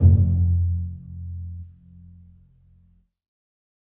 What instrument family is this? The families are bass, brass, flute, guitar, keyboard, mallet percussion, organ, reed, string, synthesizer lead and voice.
string